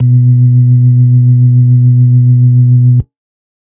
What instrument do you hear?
electronic organ